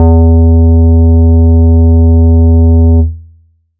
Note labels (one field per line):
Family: bass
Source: synthesizer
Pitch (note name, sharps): E2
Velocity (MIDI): 100